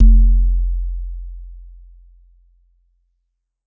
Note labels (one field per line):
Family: mallet percussion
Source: acoustic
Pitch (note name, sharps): F1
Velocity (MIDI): 100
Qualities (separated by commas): dark, non-linear envelope